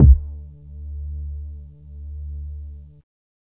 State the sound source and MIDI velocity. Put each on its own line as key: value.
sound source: synthesizer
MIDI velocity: 25